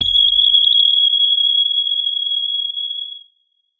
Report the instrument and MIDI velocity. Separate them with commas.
electronic guitar, 50